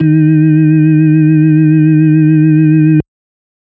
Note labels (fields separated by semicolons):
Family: organ; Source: electronic; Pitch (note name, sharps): D#3; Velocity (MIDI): 127